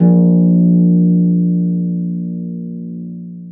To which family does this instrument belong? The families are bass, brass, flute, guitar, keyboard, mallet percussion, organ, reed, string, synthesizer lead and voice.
string